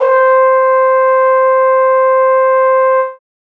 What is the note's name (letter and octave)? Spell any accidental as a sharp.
C5